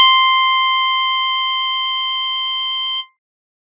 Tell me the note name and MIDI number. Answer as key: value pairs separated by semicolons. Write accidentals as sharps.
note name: C6; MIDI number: 84